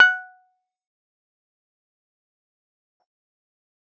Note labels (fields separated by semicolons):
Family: keyboard; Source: electronic; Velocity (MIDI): 100; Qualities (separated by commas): fast decay, percussive